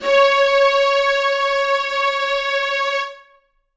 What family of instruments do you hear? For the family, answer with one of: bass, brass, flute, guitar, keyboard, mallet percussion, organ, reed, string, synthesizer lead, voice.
string